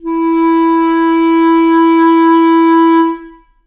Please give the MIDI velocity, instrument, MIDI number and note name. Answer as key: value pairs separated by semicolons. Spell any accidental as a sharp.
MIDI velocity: 75; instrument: acoustic reed instrument; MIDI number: 64; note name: E4